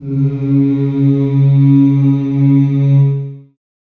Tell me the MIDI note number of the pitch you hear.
49